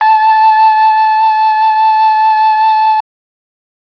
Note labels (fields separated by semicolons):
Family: flute; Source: electronic; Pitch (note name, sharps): A5; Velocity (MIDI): 127